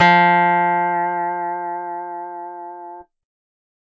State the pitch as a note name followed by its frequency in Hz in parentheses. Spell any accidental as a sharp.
F3 (174.6 Hz)